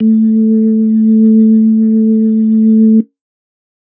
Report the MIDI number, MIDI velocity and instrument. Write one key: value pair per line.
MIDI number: 57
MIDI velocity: 50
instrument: electronic organ